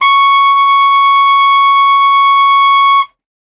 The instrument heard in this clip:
acoustic reed instrument